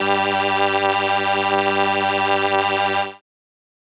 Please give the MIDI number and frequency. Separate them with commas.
43, 98 Hz